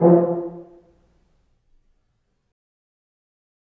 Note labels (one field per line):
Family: brass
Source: acoustic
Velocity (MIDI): 25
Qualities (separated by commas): dark, fast decay, percussive, reverb